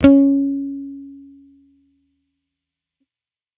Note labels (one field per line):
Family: bass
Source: electronic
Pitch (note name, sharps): C#4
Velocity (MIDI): 100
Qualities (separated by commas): fast decay